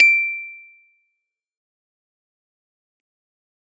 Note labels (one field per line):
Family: keyboard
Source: electronic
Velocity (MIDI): 127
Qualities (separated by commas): fast decay, percussive